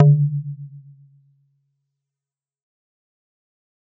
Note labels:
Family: mallet percussion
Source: acoustic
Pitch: D3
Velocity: 127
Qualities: fast decay

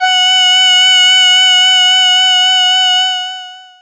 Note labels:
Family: voice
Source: synthesizer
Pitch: F#5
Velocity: 50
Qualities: bright, distorted, long release

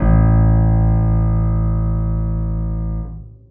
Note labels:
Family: keyboard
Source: acoustic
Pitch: A1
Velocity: 50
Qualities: long release, reverb

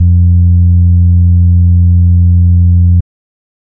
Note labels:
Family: organ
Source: electronic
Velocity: 127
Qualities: bright, distorted

